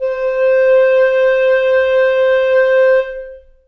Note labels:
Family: reed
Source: acoustic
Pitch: C5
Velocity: 50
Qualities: long release, reverb

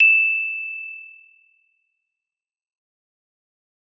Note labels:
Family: mallet percussion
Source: acoustic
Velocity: 75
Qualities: bright, fast decay

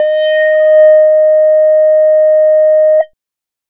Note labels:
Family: bass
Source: synthesizer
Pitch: D#5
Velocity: 100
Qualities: dark, distorted

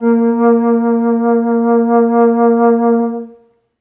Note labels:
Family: flute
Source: acoustic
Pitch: A#3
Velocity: 50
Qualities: reverb

